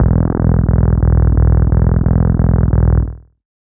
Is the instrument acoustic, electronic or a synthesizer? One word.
synthesizer